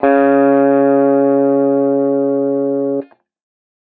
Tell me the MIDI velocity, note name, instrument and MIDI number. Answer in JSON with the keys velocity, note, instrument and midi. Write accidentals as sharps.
{"velocity": 50, "note": "C#3", "instrument": "electronic guitar", "midi": 49}